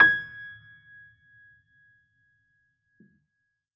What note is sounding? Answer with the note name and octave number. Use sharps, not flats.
G#6